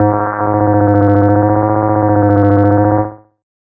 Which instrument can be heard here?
synthesizer bass